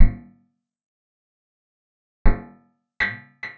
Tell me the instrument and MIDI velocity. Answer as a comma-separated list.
acoustic guitar, 100